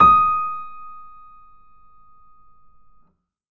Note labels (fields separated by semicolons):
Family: keyboard; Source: acoustic; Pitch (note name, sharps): D#6; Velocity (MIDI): 75; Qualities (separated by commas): reverb